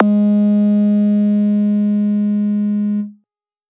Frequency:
207.7 Hz